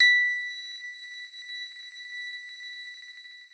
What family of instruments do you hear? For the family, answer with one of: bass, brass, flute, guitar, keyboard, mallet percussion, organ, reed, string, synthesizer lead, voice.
guitar